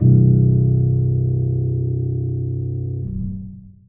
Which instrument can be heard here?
acoustic keyboard